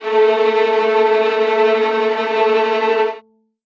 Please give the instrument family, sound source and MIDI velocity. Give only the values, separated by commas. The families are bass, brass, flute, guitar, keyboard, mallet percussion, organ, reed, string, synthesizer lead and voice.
string, acoustic, 75